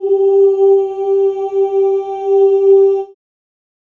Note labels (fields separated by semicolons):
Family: voice; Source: acoustic; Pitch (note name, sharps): G4; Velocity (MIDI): 75; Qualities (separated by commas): reverb